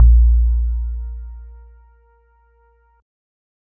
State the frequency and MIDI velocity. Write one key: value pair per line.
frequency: 58.27 Hz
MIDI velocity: 25